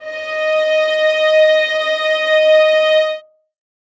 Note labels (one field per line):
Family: string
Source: acoustic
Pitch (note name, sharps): D#5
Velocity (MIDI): 25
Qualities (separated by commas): reverb